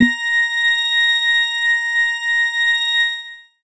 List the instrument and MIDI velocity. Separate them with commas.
electronic organ, 100